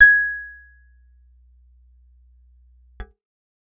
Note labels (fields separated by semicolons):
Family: guitar; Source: acoustic; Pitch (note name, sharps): G#6; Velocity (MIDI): 100; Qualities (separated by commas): percussive